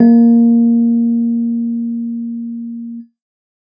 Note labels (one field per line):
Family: keyboard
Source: electronic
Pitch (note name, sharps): A#3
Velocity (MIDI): 25